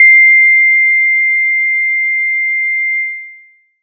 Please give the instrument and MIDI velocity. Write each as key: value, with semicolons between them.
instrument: acoustic mallet percussion instrument; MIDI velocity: 25